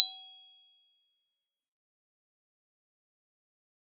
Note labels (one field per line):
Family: mallet percussion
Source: acoustic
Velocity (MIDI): 50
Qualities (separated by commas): bright, fast decay, percussive